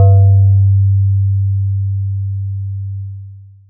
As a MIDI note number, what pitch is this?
43